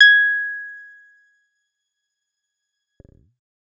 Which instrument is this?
synthesizer bass